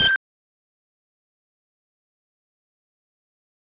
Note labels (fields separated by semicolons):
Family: bass; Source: synthesizer; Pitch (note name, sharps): G6; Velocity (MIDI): 100; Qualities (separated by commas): fast decay, percussive